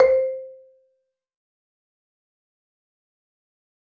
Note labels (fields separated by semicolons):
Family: mallet percussion; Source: acoustic; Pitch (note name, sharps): C5; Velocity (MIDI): 100; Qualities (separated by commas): dark, fast decay, percussive, reverb